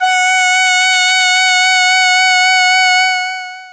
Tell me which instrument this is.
synthesizer voice